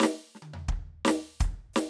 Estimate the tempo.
115 BPM